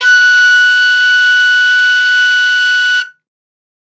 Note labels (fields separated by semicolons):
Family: flute; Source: acoustic; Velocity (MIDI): 127; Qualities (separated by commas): bright